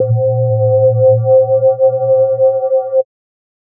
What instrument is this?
electronic mallet percussion instrument